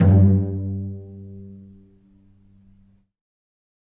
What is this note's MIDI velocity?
127